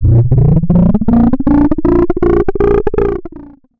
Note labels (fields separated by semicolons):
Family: bass; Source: synthesizer; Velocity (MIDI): 25; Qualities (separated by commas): distorted, long release, multiphonic, tempo-synced